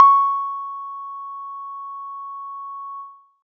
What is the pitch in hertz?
1109 Hz